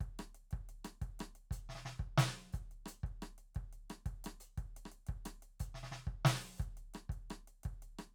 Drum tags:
chacarera
beat
118 BPM
4/4
closed hi-hat, open hi-hat, hi-hat pedal, snare, cross-stick, kick

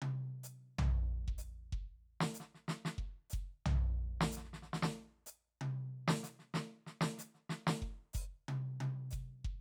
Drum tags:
jazz
beat
125 BPM
4/4
closed hi-hat, hi-hat pedal, snare, high tom, floor tom, kick

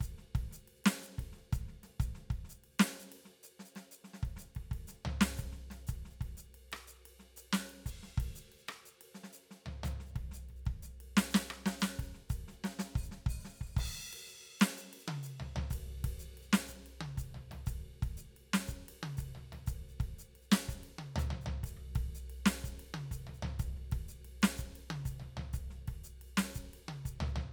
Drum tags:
Afro-Cuban bembé
beat
122 BPM
4/4
crash, ride, open hi-hat, hi-hat pedal, snare, cross-stick, high tom, floor tom, kick

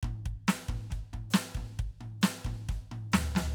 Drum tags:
rock
fill
135 BPM
4/4
hi-hat pedal, snare, mid tom, floor tom, kick

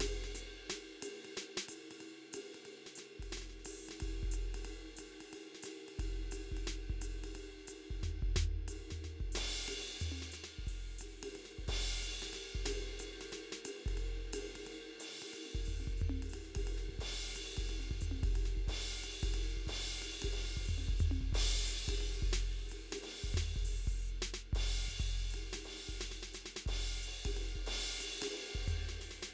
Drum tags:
medium-fast jazz
beat
180 BPM
4/4
crash, ride, closed hi-hat, open hi-hat, hi-hat pedal, snare, high tom, floor tom, kick

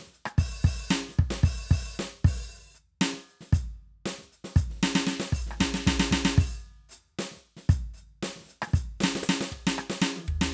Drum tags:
funk
beat
115 BPM
4/4
closed hi-hat, open hi-hat, hi-hat pedal, percussion, snare, cross-stick, high tom, mid tom, kick

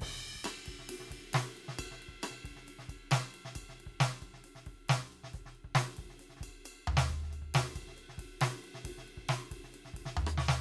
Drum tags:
rock
beat
136 BPM
4/4
crash, ride, ride bell, hi-hat pedal, snare, cross-stick, floor tom, kick

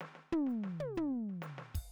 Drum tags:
jazz
fill
125 BPM
4/4
ride, closed hi-hat, hi-hat pedal, snare, high tom, floor tom, kick

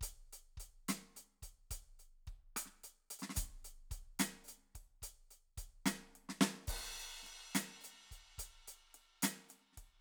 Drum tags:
blues shuffle
beat
72 BPM
4/4
crash, closed hi-hat, hi-hat pedal, snare, cross-stick, kick

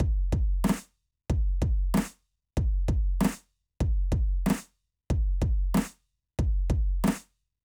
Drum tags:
rock
beat
94 BPM
4/4
snare, kick

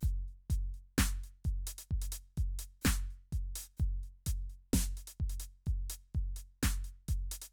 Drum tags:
slow reggae
beat
64 BPM
4/4
closed hi-hat, hi-hat pedal, snare, kick

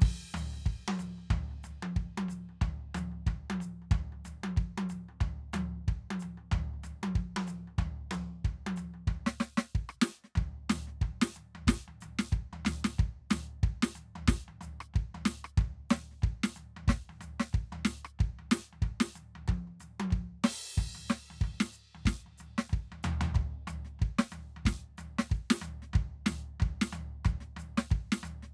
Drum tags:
swing
beat
185 BPM
4/4
crash, hi-hat pedal, snare, cross-stick, high tom, floor tom, kick

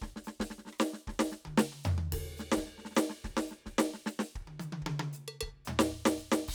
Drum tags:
Brazilian baião
beat
110 BPM
4/4
crash, ride, hi-hat pedal, percussion, snare, cross-stick, high tom, floor tom, kick

